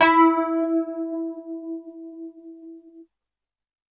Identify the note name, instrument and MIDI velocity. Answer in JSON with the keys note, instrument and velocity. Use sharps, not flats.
{"note": "E4", "instrument": "electronic keyboard", "velocity": 127}